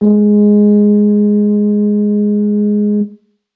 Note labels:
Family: brass; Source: acoustic; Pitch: G#3; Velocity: 25; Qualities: dark

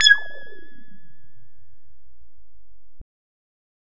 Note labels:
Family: bass; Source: synthesizer; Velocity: 75

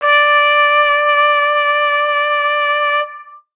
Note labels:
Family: brass; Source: acoustic; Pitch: D5; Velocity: 25; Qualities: distorted

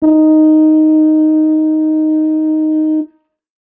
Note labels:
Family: brass; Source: acoustic; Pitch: D#4; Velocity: 25

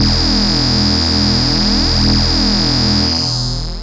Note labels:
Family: bass; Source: synthesizer; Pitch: E1; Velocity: 127; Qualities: bright, distorted, long release

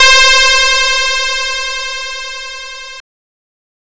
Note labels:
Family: guitar; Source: synthesizer; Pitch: C5; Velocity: 127; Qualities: bright, distorted

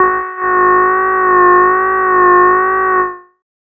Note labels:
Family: bass; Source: synthesizer; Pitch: F#4; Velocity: 75; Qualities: distorted, tempo-synced

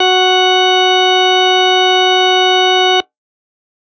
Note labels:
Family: organ; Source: electronic; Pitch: F#4; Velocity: 127

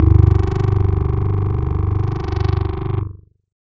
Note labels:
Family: keyboard; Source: electronic; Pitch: G0; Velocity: 100; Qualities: bright, distorted, multiphonic

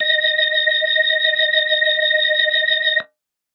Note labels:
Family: organ; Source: electronic; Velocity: 50; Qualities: bright

